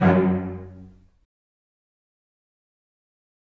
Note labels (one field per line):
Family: string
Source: acoustic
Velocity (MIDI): 25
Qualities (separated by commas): fast decay, reverb